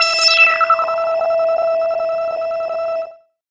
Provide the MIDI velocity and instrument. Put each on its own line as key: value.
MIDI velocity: 50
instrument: synthesizer bass